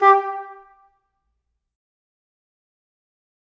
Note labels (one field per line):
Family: flute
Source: acoustic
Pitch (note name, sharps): G4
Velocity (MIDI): 127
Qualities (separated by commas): fast decay, percussive, reverb